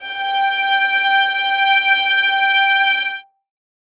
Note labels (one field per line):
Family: string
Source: acoustic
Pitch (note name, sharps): G5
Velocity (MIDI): 25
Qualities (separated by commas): reverb